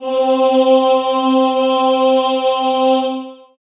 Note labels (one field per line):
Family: voice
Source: acoustic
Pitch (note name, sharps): C4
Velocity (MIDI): 75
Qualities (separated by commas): long release, reverb